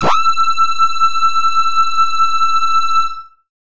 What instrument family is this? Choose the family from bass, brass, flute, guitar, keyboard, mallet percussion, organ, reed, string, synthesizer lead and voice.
bass